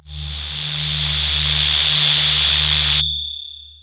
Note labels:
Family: voice; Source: synthesizer; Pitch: D2; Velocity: 75; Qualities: distorted, long release

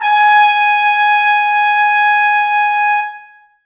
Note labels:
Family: brass; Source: acoustic; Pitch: G#5; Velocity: 100; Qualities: bright, reverb

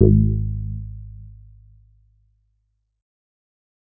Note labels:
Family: bass; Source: synthesizer; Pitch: G#1; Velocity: 50; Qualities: dark, distorted

